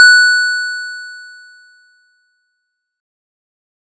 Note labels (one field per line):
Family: keyboard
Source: electronic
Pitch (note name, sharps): F#6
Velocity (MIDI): 127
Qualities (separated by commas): bright, distorted